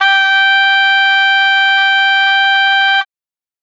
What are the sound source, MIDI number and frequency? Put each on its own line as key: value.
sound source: acoustic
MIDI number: 79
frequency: 784 Hz